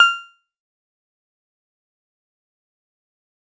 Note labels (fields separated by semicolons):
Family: guitar; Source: synthesizer; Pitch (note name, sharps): F6; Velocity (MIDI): 50; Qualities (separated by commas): fast decay, percussive